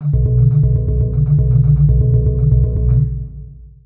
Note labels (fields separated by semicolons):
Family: mallet percussion; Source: synthesizer; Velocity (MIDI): 50; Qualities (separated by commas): dark, long release, multiphonic, percussive, tempo-synced